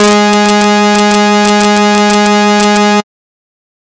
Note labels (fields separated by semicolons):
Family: bass; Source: synthesizer; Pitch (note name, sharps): G#3; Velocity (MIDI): 127; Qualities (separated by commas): bright, distorted